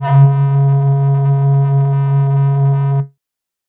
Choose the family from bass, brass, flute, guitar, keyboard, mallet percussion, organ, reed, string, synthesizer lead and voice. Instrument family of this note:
flute